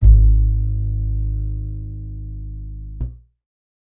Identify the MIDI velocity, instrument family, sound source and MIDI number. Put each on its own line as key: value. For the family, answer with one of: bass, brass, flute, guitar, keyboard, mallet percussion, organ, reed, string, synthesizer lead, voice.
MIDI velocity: 50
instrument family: bass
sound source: acoustic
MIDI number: 32